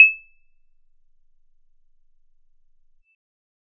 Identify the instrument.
synthesizer bass